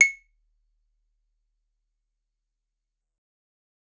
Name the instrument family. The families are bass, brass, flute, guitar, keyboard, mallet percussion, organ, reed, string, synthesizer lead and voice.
guitar